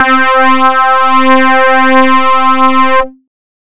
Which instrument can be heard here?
synthesizer bass